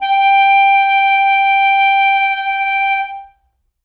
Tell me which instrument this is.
acoustic reed instrument